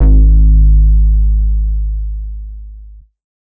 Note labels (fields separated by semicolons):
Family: bass; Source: synthesizer; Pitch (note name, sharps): G#1; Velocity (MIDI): 75; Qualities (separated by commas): distorted